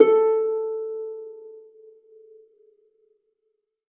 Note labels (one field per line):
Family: string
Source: acoustic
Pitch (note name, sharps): A4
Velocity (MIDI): 25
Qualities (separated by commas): reverb